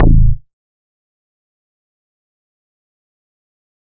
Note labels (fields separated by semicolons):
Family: bass; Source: synthesizer; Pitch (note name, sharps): A0; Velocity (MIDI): 50; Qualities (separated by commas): fast decay, percussive